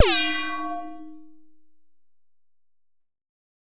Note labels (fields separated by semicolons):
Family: bass; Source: synthesizer; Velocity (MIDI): 100; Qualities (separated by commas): bright, distorted